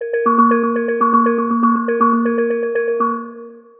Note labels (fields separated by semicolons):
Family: mallet percussion; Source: synthesizer; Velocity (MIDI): 75; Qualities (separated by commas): long release, multiphonic, percussive, tempo-synced